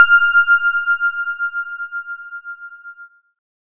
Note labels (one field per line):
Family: keyboard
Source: electronic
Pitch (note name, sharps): F6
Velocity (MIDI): 25